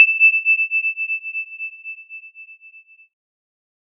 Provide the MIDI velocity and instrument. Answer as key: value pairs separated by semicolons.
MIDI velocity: 50; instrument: synthesizer keyboard